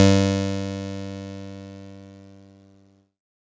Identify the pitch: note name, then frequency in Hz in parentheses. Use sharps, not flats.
G2 (98 Hz)